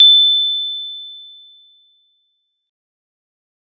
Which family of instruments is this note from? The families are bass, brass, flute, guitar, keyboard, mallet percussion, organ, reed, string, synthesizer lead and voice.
mallet percussion